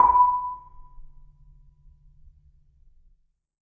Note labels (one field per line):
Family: mallet percussion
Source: acoustic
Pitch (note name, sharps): B5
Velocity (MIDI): 75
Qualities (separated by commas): reverb